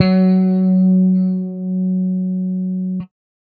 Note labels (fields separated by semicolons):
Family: bass; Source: electronic; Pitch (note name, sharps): F#3; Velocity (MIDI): 100